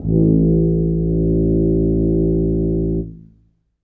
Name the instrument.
acoustic brass instrument